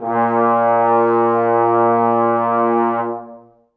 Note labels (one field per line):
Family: brass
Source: acoustic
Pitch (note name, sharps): A#2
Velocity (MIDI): 75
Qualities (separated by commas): dark, long release, reverb